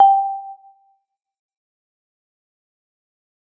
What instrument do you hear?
acoustic mallet percussion instrument